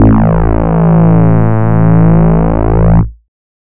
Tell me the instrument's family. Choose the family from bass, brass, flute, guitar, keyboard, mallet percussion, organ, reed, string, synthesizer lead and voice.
bass